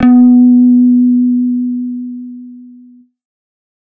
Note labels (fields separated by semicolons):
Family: bass; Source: synthesizer; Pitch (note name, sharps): B3; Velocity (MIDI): 50; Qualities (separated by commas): distorted